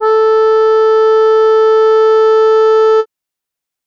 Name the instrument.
acoustic reed instrument